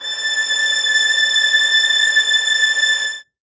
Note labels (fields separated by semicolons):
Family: string; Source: acoustic; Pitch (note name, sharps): A6; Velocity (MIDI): 127; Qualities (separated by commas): reverb